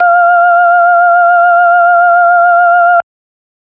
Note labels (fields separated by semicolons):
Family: organ; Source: electronic; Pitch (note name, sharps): F5; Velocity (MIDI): 25